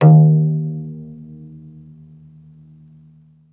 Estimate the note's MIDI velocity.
127